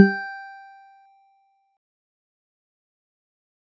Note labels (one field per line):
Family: mallet percussion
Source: acoustic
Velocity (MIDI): 25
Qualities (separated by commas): fast decay, percussive